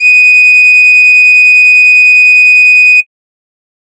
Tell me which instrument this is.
synthesizer flute